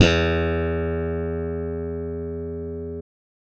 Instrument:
electronic bass